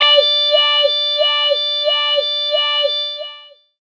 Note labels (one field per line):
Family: voice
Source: synthesizer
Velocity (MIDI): 100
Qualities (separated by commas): long release, non-linear envelope, tempo-synced